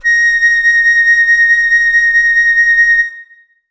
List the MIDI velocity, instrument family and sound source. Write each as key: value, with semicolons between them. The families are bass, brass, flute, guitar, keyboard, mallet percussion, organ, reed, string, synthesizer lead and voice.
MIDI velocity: 100; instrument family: flute; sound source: acoustic